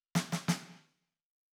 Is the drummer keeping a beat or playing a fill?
beat